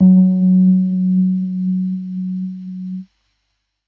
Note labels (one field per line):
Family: keyboard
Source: electronic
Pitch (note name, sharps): F#3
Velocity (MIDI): 50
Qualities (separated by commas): dark